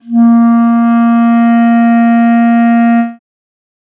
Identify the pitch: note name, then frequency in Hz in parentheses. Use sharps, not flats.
A#3 (233.1 Hz)